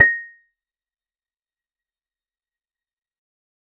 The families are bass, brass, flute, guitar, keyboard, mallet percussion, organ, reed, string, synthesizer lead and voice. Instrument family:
guitar